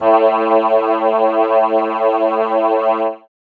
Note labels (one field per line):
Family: keyboard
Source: synthesizer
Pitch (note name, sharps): A2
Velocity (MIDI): 100